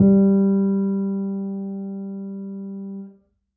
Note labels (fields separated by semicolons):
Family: keyboard; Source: acoustic; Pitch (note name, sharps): G3; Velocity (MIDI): 25; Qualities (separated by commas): dark